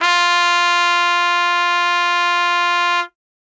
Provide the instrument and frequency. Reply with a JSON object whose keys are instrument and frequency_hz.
{"instrument": "acoustic brass instrument", "frequency_hz": 349.2}